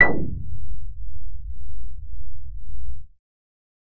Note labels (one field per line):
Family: bass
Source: synthesizer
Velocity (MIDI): 50